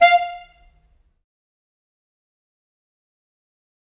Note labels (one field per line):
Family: reed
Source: acoustic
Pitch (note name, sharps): F5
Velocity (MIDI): 100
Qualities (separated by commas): fast decay, percussive, reverb